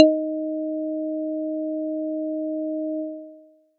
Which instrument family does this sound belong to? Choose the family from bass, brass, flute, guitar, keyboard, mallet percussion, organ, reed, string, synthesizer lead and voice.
mallet percussion